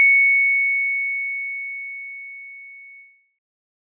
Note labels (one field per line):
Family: mallet percussion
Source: acoustic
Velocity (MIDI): 100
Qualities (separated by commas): bright